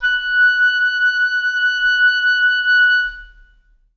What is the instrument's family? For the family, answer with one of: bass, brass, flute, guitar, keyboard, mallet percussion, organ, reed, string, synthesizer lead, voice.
reed